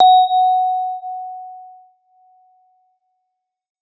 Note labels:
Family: mallet percussion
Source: acoustic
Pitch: F#5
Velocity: 127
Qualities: non-linear envelope

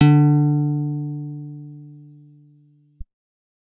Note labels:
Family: guitar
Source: acoustic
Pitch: D3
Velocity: 75

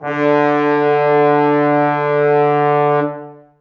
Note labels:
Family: brass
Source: acoustic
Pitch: D3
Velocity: 100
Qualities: reverb

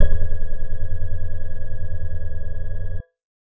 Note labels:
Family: keyboard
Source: electronic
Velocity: 25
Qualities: distorted

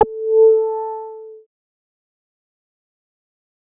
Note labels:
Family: bass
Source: synthesizer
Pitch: A4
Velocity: 50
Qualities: fast decay

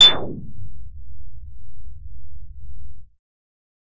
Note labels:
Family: bass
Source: synthesizer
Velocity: 100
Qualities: distorted

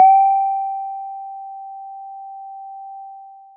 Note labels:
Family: mallet percussion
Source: acoustic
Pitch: G5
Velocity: 25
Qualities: long release

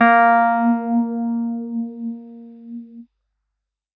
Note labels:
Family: keyboard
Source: electronic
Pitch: A#3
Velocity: 100

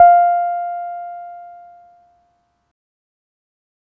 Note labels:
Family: keyboard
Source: electronic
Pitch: F5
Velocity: 127

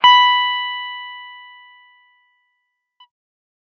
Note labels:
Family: guitar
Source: electronic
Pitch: B5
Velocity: 50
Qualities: distorted

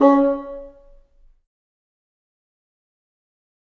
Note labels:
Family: reed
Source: acoustic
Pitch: C#4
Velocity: 75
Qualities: fast decay, percussive, reverb

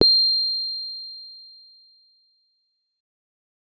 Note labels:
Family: keyboard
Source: electronic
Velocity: 50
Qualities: bright

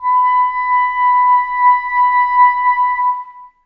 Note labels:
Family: reed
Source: acoustic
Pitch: B5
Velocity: 50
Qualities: long release, reverb

